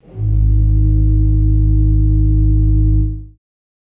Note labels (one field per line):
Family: organ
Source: acoustic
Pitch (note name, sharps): G#1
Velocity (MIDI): 127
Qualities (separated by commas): dark, reverb